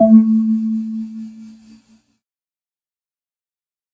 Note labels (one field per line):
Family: keyboard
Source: synthesizer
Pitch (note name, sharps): A3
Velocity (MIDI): 127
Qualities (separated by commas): fast decay